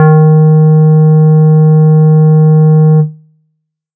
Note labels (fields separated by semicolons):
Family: bass; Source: synthesizer; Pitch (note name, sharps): D#3; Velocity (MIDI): 127